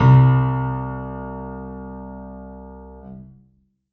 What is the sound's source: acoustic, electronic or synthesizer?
acoustic